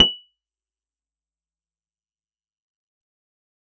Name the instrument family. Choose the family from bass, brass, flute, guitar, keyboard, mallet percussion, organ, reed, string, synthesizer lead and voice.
guitar